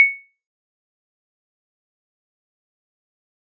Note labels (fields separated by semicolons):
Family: mallet percussion; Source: acoustic; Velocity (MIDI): 127; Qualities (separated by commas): fast decay, percussive